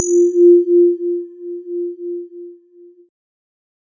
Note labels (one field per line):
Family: keyboard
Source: electronic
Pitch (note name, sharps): F4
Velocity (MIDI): 100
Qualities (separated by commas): multiphonic